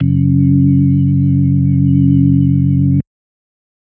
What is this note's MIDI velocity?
127